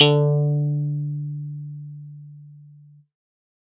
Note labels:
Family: keyboard; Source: electronic; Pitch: D3; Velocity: 50; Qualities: distorted

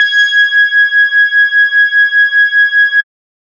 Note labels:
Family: bass; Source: synthesizer; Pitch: G#6; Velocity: 50

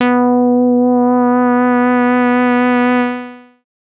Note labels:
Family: bass; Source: synthesizer; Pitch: B3; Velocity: 50; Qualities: distorted, long release

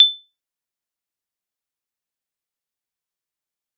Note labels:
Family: mallet percussion; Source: acoustic; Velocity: 75; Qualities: bright, fast decay, percussive

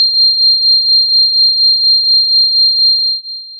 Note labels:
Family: synthesizer lead; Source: synthesizer; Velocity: 25; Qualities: bright, long release

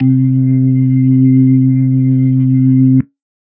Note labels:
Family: organ; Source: electronic; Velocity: 127; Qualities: dark

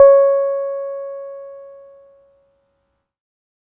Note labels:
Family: keyboard; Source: electronic; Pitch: C#5; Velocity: 25; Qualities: dark

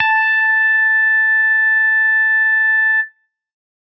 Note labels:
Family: bass; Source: synthesizer; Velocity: 100

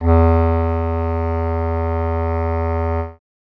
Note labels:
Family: reed; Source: acoustic; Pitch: E2; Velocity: 127; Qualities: dark

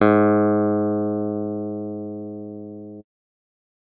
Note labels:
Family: keyboard; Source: electronic; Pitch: G#2; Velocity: 127

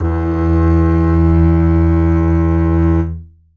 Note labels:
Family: string; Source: acoustic; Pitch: E2; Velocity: 75; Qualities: reverb

